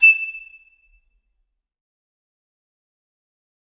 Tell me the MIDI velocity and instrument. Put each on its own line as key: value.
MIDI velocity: 50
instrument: acoustic flute